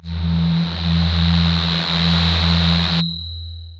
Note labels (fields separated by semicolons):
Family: voice; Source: synthesizer; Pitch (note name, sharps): E2; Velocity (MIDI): 50; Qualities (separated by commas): distorted, long release